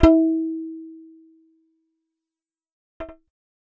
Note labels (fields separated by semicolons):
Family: bass; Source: synthesizer; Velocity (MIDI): 25; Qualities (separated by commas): fast decay